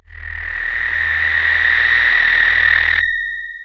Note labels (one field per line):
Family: voice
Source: synthesizer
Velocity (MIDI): 50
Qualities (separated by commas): distorted, long release